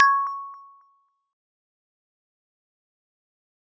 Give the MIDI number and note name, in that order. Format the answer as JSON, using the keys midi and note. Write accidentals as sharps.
{"midi": 85, "note": "C#6"}